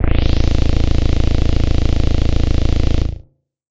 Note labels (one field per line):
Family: bass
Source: synthesizer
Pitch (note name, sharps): A-1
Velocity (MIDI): 100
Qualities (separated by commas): distorted